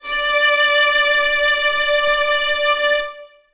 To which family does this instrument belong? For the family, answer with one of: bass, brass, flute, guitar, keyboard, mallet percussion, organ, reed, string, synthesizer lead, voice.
string